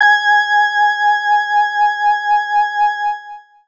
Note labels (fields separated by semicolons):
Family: organ; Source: electronic; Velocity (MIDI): 127; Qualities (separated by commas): distorted